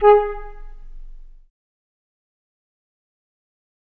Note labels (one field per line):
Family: flute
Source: acoustic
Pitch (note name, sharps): G#4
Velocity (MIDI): 50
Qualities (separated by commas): fast decay, reverb